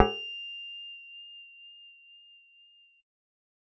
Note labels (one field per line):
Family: bass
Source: synthesizer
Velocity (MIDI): 25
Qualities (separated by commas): reverb